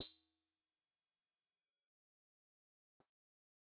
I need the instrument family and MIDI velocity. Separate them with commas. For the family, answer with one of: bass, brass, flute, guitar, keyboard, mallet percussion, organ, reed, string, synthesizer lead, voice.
guitar, 127